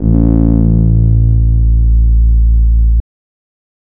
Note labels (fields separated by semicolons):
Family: bass; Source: synthesizer; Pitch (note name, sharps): A1; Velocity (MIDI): 75; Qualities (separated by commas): distorted, non-linear envelope